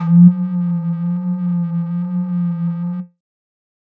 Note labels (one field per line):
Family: flute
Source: synthesizer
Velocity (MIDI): 25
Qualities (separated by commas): distorted